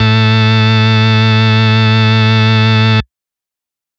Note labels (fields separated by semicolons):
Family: organ; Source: electronic; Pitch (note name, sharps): A2; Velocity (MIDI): 127; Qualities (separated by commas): distorted